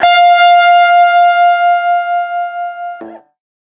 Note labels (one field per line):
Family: guitar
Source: electronic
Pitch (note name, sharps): F5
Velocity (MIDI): 100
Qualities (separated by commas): distorted